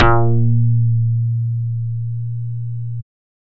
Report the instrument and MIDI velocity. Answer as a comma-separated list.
synthesizer bass, 75